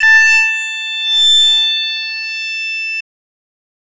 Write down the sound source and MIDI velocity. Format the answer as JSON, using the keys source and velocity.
{"source": "synthesizer", "velocity": 75}